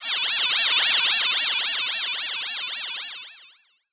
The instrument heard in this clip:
synthesizer voice